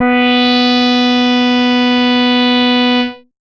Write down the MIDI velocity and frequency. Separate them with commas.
75, 246.9 Hz